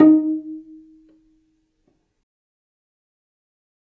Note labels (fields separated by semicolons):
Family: string; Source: acoustic; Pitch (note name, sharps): D#4; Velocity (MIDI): 50; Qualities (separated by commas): fast decay, percussive, reverb